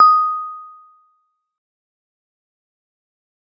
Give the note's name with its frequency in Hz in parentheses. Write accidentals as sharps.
D#6 (1245 Hz)